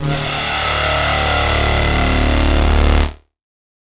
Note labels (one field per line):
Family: guitar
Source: electronic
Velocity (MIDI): 100